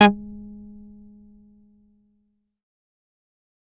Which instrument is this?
synthesizer bass